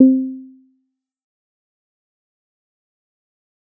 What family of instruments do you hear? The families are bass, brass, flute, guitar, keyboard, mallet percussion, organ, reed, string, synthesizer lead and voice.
bass